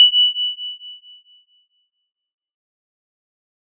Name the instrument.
synthesizer guitar